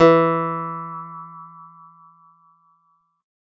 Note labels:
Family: guitar; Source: acoustic; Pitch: E3; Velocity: 25

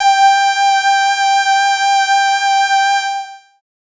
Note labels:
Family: voice; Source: synthesizer; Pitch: G5; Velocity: 50; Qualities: bright

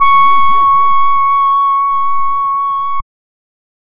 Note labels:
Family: reed; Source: synthesizer; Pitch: C#6; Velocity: 25; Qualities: distorted, non-linear envelope

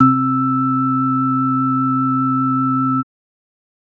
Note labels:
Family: organ; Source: electronic; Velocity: 100; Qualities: multiphonic

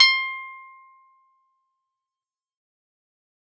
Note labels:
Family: guitar; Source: acoustic; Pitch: C6; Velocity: 25; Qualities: fast decay, percussive, reverb

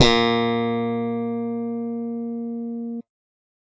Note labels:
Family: bass; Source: electronic; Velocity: 127

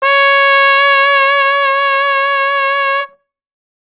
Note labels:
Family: brass; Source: acoustic; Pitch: C#5; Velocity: 127

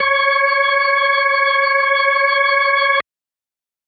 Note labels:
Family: organ; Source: electronic; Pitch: C#5; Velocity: 50

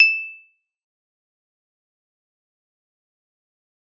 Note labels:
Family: keyboard; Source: electronic; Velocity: 100; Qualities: bright, fast decay, percussive

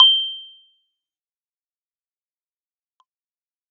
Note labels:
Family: keyboard; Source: electronic; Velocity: 75; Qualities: bright, fast decay, percussive

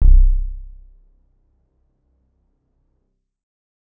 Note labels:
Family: keyboard; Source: electronic; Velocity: 25; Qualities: dark, reverb

